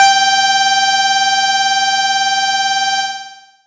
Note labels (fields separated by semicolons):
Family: bass; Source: synthesizer; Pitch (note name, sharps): G5; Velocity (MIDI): 25; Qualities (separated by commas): bright, distorted, long release